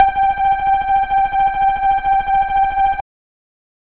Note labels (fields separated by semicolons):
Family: bass; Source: synthesizer; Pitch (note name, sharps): G5; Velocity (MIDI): 50